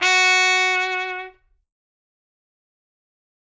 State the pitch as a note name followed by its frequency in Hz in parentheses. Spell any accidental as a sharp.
F#4 (370 Hz)